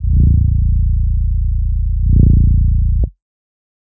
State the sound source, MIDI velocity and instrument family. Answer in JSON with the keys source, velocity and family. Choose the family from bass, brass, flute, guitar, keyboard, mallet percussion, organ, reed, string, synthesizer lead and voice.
{"source": "synthesizer", "velocity": 127, "family": "bass"}